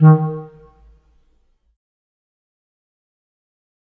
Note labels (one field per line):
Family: reed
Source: acoustic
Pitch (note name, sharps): D#3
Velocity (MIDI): 25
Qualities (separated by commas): dark, fast decay, percussive, reverb